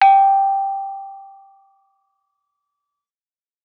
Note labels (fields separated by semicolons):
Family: mallet percussion; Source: acoustic; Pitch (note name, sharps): G5; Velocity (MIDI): 100